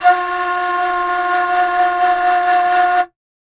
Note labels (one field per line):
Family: flute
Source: acoustic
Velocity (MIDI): 100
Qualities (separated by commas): multiphonic